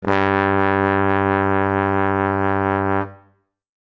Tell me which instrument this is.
acoustic brass instrument